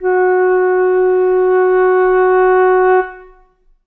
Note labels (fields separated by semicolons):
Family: flute; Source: acoustic; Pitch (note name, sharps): F#4; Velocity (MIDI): 25; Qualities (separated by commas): reverb